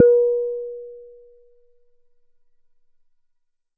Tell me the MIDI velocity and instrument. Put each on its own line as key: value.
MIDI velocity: 50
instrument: synthesizer bass